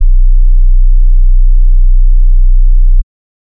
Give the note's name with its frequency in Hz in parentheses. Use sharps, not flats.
B0 (30.87 Hz)